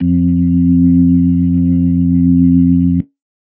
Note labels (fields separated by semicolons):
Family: organ; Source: electronic; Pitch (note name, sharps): F2; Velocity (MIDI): 127; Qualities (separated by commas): dark